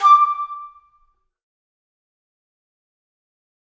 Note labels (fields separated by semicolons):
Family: flute; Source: acoustic; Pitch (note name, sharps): D6; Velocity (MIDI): 100; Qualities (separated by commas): fast decay, reverb